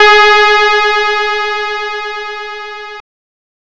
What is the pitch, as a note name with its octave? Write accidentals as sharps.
G#4